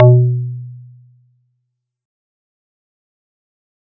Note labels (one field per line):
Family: mallet percussion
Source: acoustic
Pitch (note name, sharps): B2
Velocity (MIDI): 100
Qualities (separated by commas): fast decay